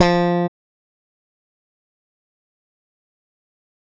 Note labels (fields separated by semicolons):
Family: bass; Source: electronic; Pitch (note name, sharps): F3; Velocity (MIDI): 75; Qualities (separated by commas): fast decay